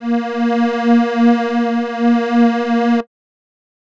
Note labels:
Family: reed; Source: acoustic; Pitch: A#3; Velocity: 100

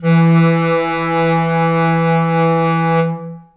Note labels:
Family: reed; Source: acoustic; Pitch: E3; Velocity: 100; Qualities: long release, reverb

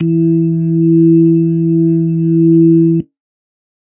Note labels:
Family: organ; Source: electronic; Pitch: E3; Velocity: 75; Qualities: dark

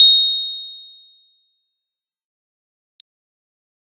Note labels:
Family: keyboard; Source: electronic; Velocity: 25; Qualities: bright

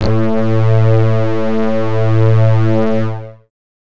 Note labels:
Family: bass; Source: synthesizer; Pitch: A2; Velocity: 25; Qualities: distorted

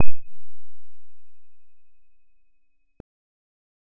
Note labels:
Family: bass; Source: synthesizer; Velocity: 25

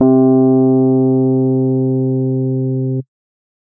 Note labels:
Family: keyboard; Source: electronic; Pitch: C3; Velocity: 100

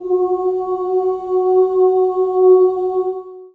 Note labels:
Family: voice; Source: acoustic; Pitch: F#4; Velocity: 25; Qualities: long release, reverb

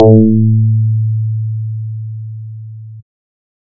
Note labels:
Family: bass; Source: synthesizer; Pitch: A2; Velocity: 127

